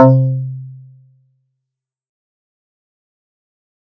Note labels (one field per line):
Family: guitar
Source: synthesizer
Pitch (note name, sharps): C3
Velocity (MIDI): 100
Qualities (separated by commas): dark, fast decay